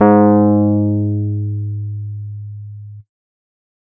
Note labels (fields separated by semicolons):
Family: keyboard; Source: electronic; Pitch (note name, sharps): G#2; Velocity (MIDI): 75; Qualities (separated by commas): distorted